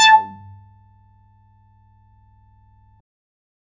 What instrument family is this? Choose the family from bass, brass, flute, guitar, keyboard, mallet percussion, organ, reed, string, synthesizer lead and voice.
bass